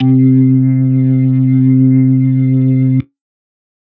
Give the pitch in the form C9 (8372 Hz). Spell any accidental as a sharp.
C3 (130.8 Hz)